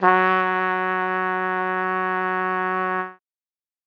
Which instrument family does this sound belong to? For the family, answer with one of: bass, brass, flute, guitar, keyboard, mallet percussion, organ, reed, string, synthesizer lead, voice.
brass